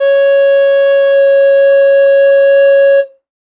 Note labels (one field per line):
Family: flute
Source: acoustic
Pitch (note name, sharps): C#5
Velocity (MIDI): 25